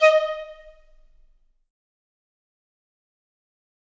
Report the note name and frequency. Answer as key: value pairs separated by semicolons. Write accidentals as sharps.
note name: D#5; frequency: 622.3 Hz